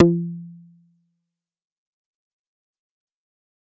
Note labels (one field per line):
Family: bass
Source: synthesizer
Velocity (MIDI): 50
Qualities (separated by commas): distorted, fast decay, percussive